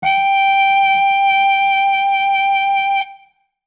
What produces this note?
acoustic brass instrument